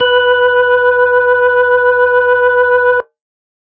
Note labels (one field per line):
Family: organ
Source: electronic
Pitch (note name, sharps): B4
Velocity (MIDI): 75